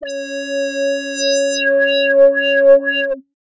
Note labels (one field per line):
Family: bass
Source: synthesizer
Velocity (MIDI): 100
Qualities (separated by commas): distorted, non-linear envelope